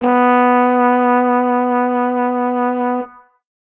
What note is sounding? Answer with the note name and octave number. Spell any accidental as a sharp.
B3